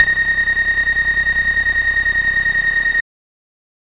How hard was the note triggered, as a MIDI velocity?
25